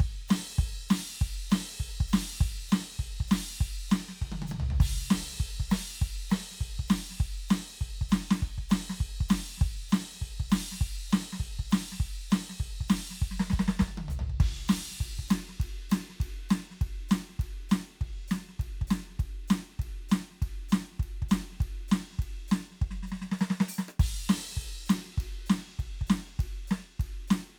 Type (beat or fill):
beat